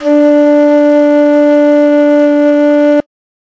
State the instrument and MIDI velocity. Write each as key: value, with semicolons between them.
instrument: acoustic flute; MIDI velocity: 100